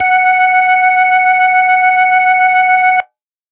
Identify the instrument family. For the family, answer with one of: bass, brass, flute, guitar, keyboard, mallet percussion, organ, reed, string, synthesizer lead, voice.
organ